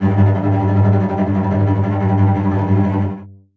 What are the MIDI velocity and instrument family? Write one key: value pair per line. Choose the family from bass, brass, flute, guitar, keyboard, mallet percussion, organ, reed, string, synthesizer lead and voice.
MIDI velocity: 100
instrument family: string